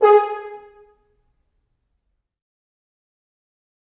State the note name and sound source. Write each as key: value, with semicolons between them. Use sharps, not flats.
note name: G#4; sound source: acoustic